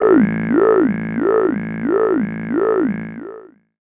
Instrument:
synthesizer voice